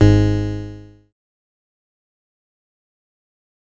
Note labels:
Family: bass; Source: synthesizer; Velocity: 50; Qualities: bright, distorted, fast decay

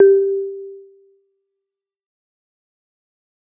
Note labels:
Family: mallet percussion; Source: acoustic; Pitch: G4; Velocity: 75; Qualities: fast decay, reverb

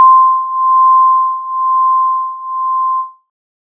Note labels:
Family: synthesizer lead; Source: synthesizer; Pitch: C6; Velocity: 127

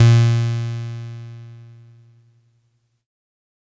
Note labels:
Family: keyboard; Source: electronic; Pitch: A#2; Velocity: 75; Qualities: bright, distorted

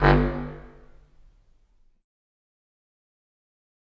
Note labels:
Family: reed; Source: acoustic; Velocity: 25; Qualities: fast decay, reverb

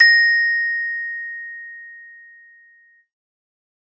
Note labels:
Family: mallet percussion; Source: acoustic; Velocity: 100; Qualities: bright

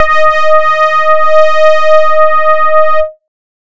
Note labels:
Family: bass; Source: synthesizer; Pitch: D#5; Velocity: 75; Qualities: distorted

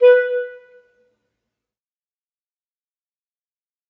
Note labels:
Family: reed; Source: acoustic; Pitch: B4; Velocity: 50; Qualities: fast decay, percussive, reverb

